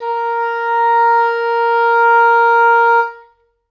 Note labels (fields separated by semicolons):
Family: reed; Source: acoustic; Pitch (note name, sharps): A#4; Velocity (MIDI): 50; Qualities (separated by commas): reverb